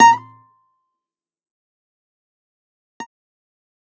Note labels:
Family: guitar; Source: electronic; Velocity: 127; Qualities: fast decay, percussive

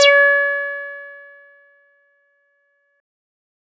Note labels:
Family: bass; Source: synthesizer; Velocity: 127; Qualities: distorted

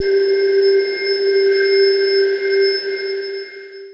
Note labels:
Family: mallet percussion; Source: electronic; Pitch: G4; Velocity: 75; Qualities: bright, long release, non-linear envelope

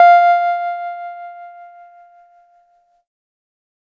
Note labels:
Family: keyboard; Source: electronic; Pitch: F5; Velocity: 75; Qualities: distorted

